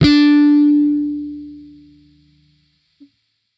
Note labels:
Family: bass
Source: electronic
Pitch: D4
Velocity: 75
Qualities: distorted

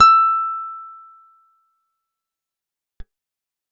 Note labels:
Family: guitar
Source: acoustic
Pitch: E6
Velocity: 25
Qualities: fast decay

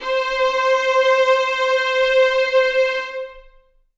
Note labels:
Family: string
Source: acoustic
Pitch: C5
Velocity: 50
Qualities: long release, reverb

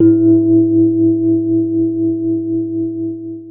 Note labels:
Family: keyboard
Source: electronic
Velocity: 127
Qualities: long release, reverb

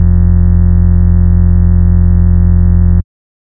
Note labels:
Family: bass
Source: synthesizer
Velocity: 100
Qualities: dark, distorted

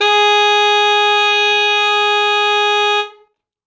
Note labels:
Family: reed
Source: acoustic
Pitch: G#4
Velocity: 127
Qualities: reverb

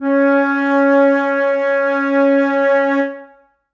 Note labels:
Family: flute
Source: acoustic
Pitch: C#4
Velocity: 127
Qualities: dark, reverb

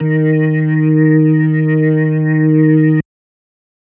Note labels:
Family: organ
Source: electronic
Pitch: D#3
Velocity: 127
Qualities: distorted

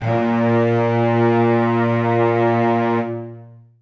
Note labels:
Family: string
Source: acoustic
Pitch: A#2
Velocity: 100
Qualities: long release, reverb

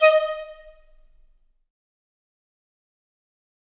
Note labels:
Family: flute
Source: acoustic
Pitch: D#5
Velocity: 25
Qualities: fast decay, percussive, reverb

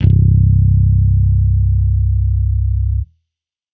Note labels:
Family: bass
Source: electronic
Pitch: C1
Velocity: 127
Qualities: distorted

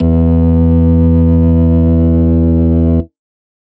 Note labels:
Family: organ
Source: electronic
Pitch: E2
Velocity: 50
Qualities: distorted

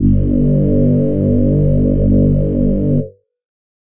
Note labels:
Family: voice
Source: synthesizer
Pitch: G1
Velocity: 50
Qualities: multiphonic

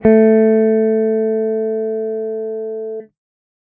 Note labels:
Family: guitar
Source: electronic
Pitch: A3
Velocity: 50

